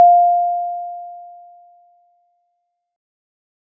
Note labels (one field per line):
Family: mallet percussion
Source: acoustic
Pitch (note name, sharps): F5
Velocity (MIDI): 50